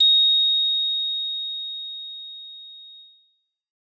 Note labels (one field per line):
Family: bass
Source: synthesizer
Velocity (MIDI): 100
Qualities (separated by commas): bright, distorted